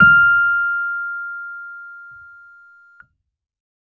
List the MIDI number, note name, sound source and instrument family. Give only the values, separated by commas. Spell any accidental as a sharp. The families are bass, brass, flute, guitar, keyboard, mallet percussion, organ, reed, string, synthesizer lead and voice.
89, F6, electronic, keyboard